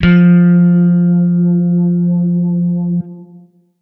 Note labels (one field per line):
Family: guitar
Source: electronic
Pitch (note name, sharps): F3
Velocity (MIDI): 100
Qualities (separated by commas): bright, distorted, long release